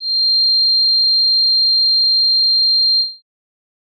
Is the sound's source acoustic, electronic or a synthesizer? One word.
electronic